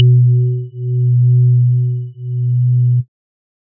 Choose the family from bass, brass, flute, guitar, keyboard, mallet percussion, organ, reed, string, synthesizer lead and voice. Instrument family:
organ